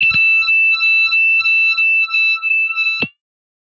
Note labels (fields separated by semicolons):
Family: guitar; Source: synthesizer; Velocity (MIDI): 25; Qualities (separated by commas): bright, distorted